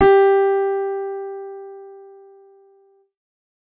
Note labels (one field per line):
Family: keyboard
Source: synthesizer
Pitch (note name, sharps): G4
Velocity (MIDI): 100